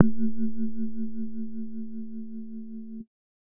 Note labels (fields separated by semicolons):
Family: bass; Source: synthesizer; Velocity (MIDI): 25